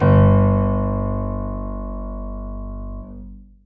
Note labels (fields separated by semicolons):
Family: keyboard; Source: acoustic; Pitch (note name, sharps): G1; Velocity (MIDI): 100; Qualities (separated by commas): reverb